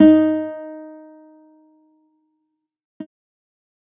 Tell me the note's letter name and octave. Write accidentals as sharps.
D#4